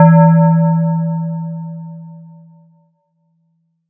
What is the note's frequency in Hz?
164.8 Hz